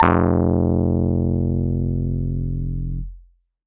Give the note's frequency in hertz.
43.65 Hz